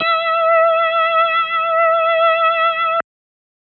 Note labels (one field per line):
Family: organ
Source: electronic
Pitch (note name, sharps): E5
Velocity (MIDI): 25